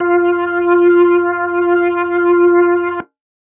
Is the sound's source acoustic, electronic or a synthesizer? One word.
electronic